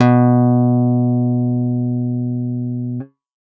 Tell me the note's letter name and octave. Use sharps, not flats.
B2